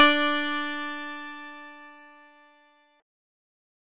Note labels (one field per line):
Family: synthesizer lead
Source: synthesizer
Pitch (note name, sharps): D4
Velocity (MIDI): 25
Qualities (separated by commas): bright, distorted